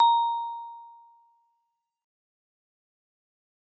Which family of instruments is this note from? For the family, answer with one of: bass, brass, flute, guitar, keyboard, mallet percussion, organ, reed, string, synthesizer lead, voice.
mallet percussion